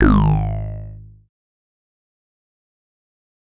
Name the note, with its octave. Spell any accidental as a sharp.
G#1